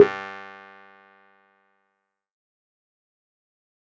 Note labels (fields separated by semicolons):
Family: keyboard; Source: electronic; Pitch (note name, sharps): G2; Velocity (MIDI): 75; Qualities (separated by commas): fast decay, percussive